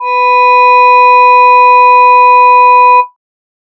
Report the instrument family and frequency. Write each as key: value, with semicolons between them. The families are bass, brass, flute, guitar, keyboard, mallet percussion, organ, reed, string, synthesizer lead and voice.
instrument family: voice; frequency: 493.9 Hz